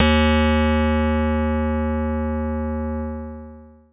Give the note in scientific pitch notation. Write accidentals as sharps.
D#2